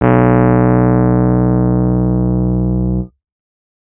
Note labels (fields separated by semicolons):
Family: keyboard; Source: electronic; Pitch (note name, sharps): B1; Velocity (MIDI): 127; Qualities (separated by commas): distorted